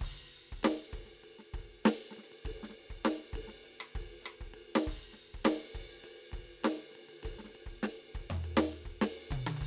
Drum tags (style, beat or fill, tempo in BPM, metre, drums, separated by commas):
funk, beat, 100 BPM, 4/4, crash, ride, hi-hat pedal, snare, cross-stick, high tom, mid tom, floor tom, kick